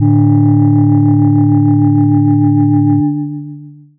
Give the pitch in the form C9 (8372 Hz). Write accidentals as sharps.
D1 (36.71 Hz)